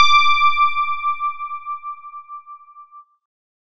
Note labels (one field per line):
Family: keyboard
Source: electronic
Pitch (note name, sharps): D6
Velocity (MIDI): 127